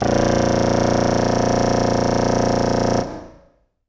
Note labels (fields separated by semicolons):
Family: reed; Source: acoustic; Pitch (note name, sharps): A#0; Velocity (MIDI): 127; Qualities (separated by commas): reverb